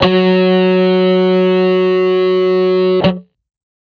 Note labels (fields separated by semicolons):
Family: guitar; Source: electronic; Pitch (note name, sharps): F#3; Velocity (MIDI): 25; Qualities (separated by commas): distorted